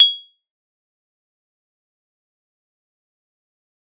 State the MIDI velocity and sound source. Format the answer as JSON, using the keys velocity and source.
{"velocity": 75, "source": "acoustic"}